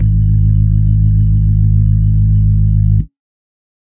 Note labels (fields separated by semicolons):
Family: organ; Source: electronic; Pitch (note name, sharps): G#1; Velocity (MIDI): 127; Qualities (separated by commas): dark, reverb